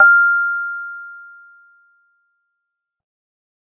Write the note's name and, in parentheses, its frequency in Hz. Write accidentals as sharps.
F6 (1397 Hz)